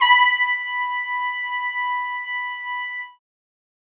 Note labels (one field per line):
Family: brass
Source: acoustic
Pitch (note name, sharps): B5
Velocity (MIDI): 100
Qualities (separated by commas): reverb